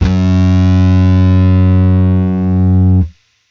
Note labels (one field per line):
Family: bass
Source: electronic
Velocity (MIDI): 50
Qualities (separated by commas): bright, distorted